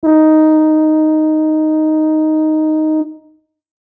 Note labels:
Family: brass; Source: acoustic; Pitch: D#4; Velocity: 75

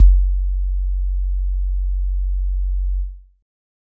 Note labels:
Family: keyboard; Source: electronic; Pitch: F#1; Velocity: 75; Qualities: dark

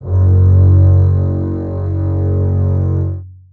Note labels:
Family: string; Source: acoustic; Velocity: 25; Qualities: long release, reverb

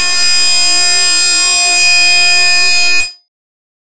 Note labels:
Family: bass; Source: synthesizer; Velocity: 100; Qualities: bright, distorted

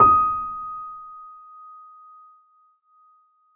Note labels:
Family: keyboard; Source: acoustic; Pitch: D#6; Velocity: 50; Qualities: dark

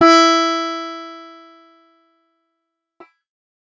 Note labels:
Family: guitar; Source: acoustic; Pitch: E4; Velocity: 100; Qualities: bright, distorted

